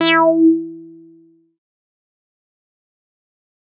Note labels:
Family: bass; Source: synthesizer; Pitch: E4; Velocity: 75; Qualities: distorted, fast decay

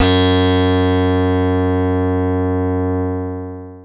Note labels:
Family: keyboard; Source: electronic; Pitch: F#2; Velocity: 127; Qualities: bright, long release

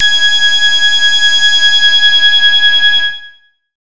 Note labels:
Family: bass; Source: synthesizer; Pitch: G#6; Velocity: 127; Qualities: bright, distorted

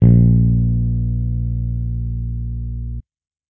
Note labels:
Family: bass; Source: electronic; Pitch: A#1; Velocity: 100

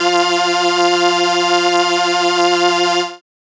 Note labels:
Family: keyboard; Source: synthesizer; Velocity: 75; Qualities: bright

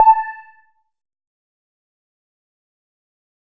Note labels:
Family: bass; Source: synthesizer; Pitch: A5; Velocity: 127; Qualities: fast decay, percussive

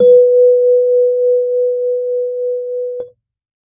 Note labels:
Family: keyboard; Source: electronic; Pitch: B4; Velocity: 25

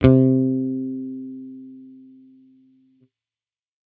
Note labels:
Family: bass; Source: electronic; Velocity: 75

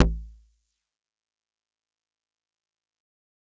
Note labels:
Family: mallet percussion; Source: acoustic; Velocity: 25; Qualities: fast decay, multiphonic, percussive

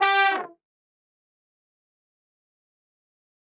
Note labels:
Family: brass; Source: acoustic; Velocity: 127; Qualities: bright, fast decay, percussive, reverb

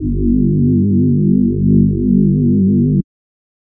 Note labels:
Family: voice; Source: synthesizer; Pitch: G1; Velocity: 50

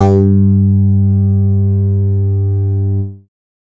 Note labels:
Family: bass; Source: synthesizer; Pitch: G2; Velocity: 100; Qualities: distorted

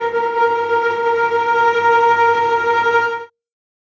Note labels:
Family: string; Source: acoustic; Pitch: A#4; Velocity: 25; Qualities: bright, non-linear envelope, reverb

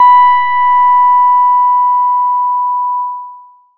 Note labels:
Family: bass; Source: synthesizer; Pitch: B5; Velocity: 100; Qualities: distorted, long release

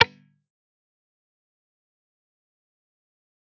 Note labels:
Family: guitar; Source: electronic; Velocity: 25; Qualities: fast decay, percussive

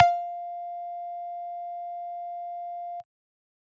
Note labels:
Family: bass; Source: synthesizer; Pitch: F5; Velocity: 127; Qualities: distorted

